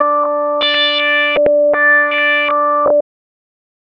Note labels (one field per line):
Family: bass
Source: synthesizer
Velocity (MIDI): 127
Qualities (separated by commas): tempo-synced